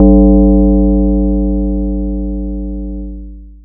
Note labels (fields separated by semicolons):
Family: mallet percussion; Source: acoustic; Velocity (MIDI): 75; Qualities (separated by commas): distorted, long release